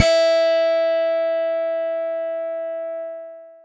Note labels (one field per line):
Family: keyboard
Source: electronic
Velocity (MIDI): 50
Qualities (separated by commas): bright, long release